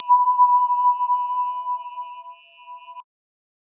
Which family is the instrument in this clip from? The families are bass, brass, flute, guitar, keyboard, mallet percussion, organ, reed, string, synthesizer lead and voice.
mallet percussion